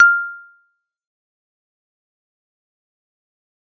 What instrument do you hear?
electronic keyboard